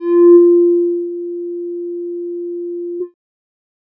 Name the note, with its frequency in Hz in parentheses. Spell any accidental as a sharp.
F4 (349.2 Hz)